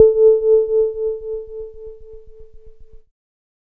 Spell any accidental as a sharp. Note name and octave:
A4